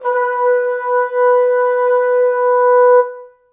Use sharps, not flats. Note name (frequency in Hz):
B4 (493.9 Hz)